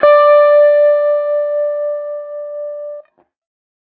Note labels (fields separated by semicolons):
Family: guitar; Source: electronic; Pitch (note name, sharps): D5; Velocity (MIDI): 50; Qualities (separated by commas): distorted